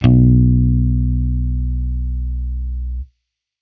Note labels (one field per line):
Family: bass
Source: electronic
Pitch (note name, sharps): B1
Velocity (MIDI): 75